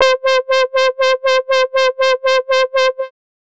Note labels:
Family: bass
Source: synthesizer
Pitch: C5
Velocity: 127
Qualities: bright, distorted, tempo-synced

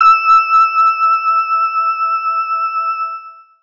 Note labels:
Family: organ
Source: electronic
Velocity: 50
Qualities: bright, long release

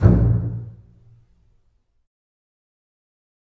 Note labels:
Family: string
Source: acoustic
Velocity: 25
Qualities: fast decay, reverb

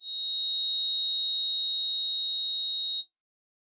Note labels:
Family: voice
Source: synthesizer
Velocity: 25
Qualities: bright

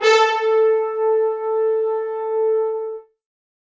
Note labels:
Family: brass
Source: acoustic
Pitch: A4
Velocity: 25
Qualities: bright, reverb

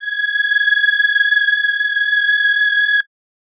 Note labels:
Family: reed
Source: acoustic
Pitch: G#6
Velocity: 75

